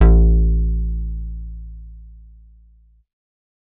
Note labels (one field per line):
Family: bass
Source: synthesizer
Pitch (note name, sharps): A1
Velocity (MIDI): 25